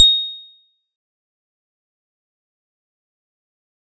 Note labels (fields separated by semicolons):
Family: mallet percussion; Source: acoustic; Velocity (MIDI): 50; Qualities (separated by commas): bright, fast decay, percussive